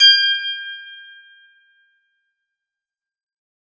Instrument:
acoustic guitar